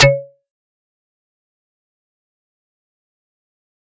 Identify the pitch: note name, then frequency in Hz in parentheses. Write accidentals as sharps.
C#3 (138.6 Hz)